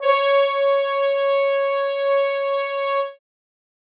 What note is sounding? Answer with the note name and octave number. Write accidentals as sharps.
C#5